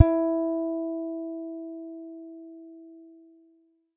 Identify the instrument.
acoustic guitar